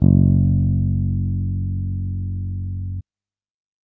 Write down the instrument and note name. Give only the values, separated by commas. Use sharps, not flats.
electronic bass, F#1